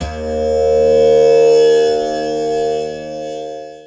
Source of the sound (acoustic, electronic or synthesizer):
acoustic